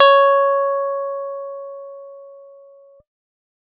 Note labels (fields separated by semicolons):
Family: guitar; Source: electronic; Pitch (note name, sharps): C#5; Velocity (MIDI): 75